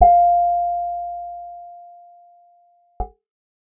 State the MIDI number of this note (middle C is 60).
77